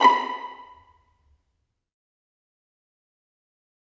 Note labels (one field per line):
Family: string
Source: acoustic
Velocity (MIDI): 75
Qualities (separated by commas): fast decay, percussive, reverb